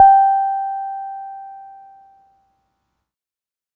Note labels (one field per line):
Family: keyboard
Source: electronic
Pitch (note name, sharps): G5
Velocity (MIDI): 50